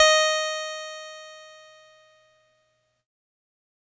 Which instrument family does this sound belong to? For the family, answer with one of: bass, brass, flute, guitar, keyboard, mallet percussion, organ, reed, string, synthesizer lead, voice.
keyboard